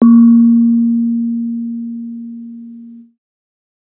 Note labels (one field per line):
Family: mallet percussion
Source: acoustic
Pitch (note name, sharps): A#3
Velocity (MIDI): 25